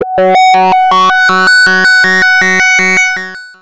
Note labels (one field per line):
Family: bass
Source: synthesizer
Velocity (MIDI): 50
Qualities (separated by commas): bright, distorted, long release, multiphonic, tempo-synced